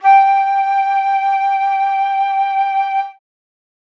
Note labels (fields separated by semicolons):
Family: flute; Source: acoustic; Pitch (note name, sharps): G5; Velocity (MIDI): 127